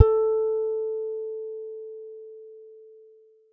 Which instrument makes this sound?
acoustic guitar